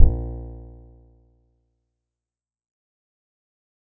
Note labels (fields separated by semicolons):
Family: guitar; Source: acoustic; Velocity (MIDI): 50; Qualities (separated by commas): dark, percussive